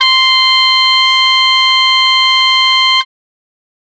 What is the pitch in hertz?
1047 Hz